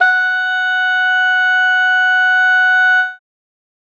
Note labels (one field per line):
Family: reed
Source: acoustic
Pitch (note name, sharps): F#5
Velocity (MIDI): 100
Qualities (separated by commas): bright